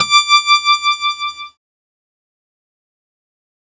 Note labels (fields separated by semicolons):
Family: keyboard; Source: synthesizer; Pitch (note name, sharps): D6; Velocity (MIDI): 127; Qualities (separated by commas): fast decay